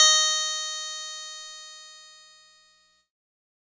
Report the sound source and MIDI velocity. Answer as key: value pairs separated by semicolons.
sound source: electronic; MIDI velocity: 75